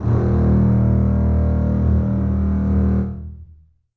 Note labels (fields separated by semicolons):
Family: string; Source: acoustic; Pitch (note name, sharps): D#1; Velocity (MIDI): 127; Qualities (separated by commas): long release, reverb